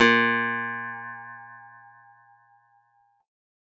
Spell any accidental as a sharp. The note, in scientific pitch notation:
A#2